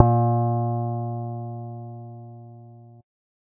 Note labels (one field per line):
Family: bass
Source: synthesizer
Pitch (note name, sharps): A#2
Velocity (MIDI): 75